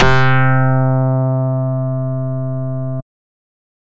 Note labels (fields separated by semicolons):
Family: bass; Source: synthesizer; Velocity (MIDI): 127; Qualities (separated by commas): bright, distorted